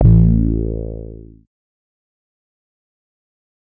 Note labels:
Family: bass; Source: synthesizer; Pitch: A1; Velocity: 75; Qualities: distorted, fast decay

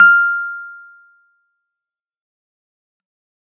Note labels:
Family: keyboard; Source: electronic; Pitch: F6; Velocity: 50; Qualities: fast decay

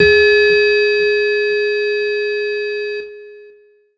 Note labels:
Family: keyboard; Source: electronic; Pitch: G#4; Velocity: 75; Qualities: bright, distorted, long release

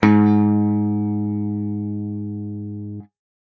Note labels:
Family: guitar; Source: electronic; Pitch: G#2; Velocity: 100; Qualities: distorted

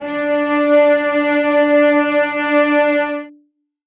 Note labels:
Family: string; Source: acoustic; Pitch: D4; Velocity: 75; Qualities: reverb

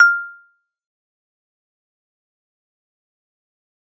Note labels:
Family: mallet percussion; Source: acoustic; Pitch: F6; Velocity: 127; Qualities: fast decay, percussive

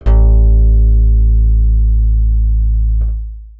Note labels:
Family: bass; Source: synthesizer; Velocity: 50; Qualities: dark, long release

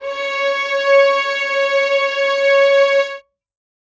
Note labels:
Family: string; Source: acoustic; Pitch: C#5; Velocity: 50; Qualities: reverb

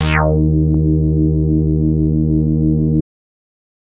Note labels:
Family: bass; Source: synthesizer; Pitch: D#2; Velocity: 50; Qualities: distorted

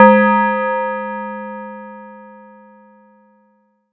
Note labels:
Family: mallet percussion; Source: acoustic; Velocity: 127; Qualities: multiphonic

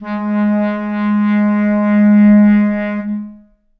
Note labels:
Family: reed; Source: acoustic; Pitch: G#3; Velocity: 25; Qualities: reverb

